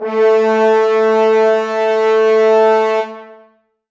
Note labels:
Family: brass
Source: acoustic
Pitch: A3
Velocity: 127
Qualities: long release, reverb

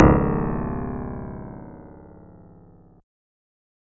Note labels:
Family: synthesizer lead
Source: synthesizer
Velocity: 50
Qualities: bright, distorted

